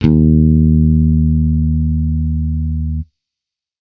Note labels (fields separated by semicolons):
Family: bass; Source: electronic; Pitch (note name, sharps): D#2; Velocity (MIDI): 100; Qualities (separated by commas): distorted